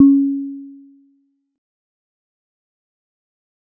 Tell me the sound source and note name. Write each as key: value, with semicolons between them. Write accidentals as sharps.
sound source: acoustic; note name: C#4